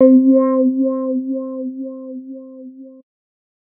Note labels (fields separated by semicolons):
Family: bass; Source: synthesizer; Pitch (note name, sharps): C4; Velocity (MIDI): 25; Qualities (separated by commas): dark, distorted